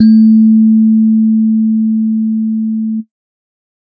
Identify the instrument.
electronic keyboard